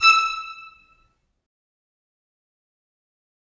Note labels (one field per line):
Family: string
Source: acoustic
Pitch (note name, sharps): E6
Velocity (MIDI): 75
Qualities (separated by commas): bright, fast decay, percussive, reverb